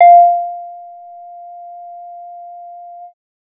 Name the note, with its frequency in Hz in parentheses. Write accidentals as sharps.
F5 (698.5 Hz)